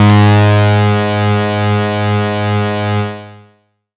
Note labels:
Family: bass; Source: synthesizer; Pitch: G#2; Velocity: 127; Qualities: bright, distorted, long release

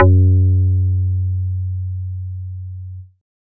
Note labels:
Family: bass; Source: synthesizer; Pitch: F#2; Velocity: 127

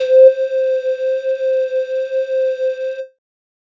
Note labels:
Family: flute; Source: synthesizer; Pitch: C5; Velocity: 50; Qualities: distorted

